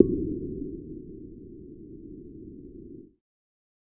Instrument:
synthesizer bass